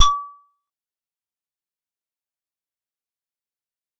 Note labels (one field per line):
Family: keyboard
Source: acoustic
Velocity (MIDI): 25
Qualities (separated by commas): fast decay, percussive